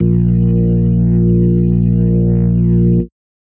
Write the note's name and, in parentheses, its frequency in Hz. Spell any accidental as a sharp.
A#1 (58.27 Hz)